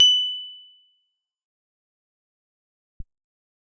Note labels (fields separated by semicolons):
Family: guitar; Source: electronic; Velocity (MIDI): 75; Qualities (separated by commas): bright, fast decay, percussive